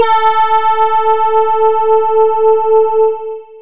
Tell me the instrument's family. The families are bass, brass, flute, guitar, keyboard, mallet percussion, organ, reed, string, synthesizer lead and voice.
voice